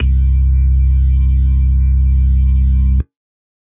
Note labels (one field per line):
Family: organ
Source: electronic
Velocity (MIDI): 127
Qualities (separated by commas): dark